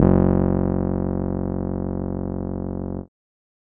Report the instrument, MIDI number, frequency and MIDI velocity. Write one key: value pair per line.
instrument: electronic keyboard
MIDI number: 30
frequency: 46.25 Hz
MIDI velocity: 75